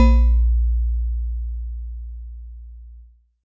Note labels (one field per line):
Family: mallet percussion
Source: acoustic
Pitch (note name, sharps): A#1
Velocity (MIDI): 50